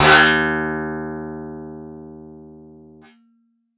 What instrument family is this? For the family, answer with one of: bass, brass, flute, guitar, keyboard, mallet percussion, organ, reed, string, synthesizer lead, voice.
guitar